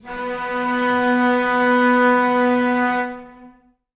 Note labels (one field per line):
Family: string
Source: acoustic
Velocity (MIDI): 25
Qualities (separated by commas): long release, reverb